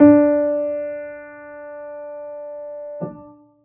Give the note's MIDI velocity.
25